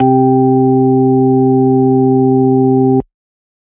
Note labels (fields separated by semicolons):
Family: organ; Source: electronic; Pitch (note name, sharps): C3; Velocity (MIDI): 75